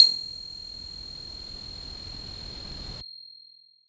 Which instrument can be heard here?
synthesizer voice